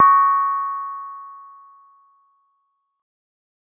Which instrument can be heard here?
acoustic mallet percussion instrument